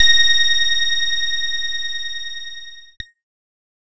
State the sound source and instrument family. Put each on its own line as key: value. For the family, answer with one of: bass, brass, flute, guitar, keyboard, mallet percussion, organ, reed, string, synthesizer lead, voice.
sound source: electronic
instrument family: keyboard